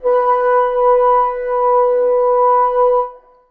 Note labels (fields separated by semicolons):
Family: reed; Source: acoustic; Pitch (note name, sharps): B4; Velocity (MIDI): 25; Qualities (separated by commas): reverb